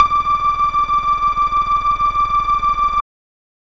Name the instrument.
synthesizer bass